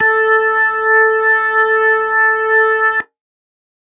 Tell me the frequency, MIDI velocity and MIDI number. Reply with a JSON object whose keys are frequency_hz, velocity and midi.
{"frequency_hz": 440, "velocity": 25, "midi": 69}